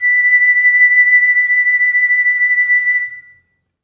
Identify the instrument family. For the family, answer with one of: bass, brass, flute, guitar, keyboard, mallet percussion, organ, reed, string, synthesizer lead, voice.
flute